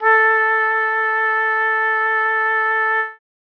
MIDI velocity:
75